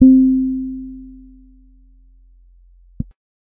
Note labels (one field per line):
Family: bass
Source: synthesizer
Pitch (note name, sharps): C4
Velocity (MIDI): 25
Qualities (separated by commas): dark